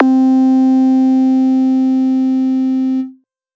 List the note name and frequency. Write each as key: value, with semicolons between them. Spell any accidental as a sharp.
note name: C4; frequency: 261.6 Hz